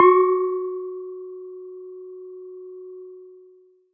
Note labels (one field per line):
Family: mallet percussion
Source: acoustic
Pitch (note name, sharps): F#4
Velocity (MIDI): 75